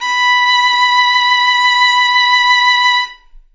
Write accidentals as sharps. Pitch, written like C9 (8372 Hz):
B5 (987.8 Hz)